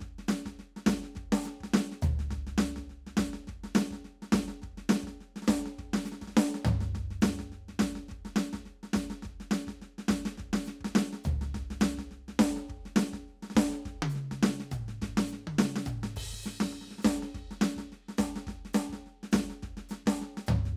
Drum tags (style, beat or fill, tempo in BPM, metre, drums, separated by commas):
New Orleans shuffle, beat, 104 BPM, 4/4, crash, hi-hat pedal, snare, cross-stick, high tom, mid tom, floor tom, kick